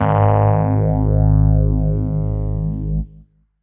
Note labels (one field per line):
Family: keyboard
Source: electronic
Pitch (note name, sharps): G#1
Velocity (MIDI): 100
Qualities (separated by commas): distorted